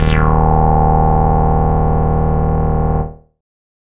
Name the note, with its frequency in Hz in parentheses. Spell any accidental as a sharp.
D#0 (19.45 Hz)